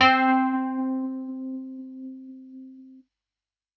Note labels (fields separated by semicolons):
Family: keyboard; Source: electronic; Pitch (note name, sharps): C4; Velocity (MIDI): 127